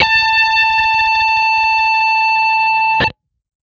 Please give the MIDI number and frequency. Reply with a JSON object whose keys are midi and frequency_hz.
{"midi": 81, "frequency_hz": 880}